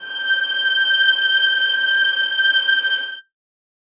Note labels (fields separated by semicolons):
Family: string; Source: acoustic; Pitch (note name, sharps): G6; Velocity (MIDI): 75; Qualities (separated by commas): reverb